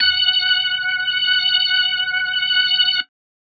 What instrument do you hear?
electronic organ